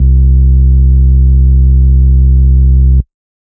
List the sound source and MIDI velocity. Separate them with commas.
electronic, 50